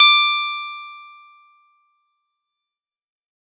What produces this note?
electronic keyboard